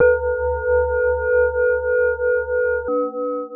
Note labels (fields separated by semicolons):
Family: mallet percussion; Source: synthesizer; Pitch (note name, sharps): B4; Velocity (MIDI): 127; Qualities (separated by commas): long release, multiphonic